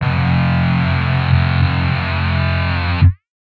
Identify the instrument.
electronic guitar